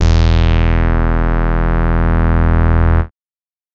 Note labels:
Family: bass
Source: synthesizer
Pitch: E1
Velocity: 127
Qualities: bright, distorted

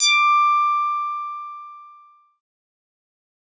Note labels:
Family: synthesizer lead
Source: synthesizer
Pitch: D6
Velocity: 127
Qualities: distorted, fast decay

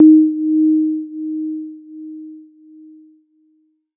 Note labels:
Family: keyboard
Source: electronic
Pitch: D#4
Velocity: 100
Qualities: dark

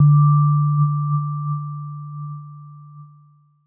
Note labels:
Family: keyboard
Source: electronic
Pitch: D3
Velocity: 100

